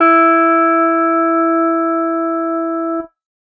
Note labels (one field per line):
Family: guitar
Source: electronic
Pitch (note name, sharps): E4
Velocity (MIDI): 75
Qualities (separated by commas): reverb